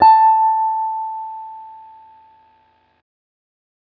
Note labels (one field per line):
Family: guitar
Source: electronic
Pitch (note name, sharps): A5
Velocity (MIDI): 50